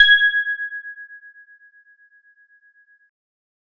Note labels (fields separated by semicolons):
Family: keyboard; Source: electronic; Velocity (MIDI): 75